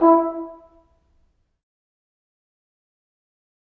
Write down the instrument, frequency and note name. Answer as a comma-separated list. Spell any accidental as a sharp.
acoustic brass instrument, 329.6 Hz, E4